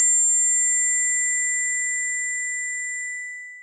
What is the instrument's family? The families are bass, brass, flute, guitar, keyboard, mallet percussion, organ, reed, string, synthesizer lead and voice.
mallet percussion